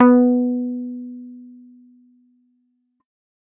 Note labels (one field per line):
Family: keyboard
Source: electronic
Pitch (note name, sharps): B3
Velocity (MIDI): 25